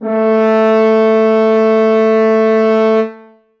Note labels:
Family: brass; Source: acoustic; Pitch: A3; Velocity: 127; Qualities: reverb

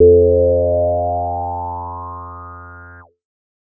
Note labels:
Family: bass; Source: synthesizer; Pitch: F2; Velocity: 25

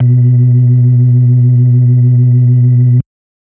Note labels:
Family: organ; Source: electronic; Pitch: B2; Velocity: 50; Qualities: dark

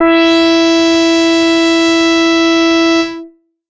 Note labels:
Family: bass; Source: synthesizer; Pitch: E4; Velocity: 127; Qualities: distorted

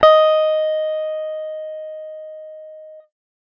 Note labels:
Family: guitar; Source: electronic; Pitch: D#5; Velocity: 127

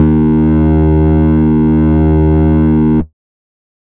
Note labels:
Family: bass; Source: synthesizer; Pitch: D#2; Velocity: 127; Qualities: distorted, multiphonic, tempo-synced

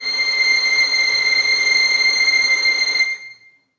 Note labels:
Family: string; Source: acoustic; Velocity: 25; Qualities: bright, reverb

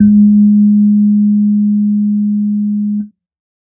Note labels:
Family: keyboard; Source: electronic; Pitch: G#3; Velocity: 50; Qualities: dark

